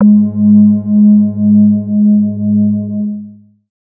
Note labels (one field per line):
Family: bass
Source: synthesizer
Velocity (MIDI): 25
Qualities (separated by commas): dark, long release, multiphonic